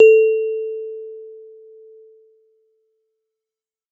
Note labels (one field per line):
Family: mallet percussion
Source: acoustic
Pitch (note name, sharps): A4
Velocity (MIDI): 127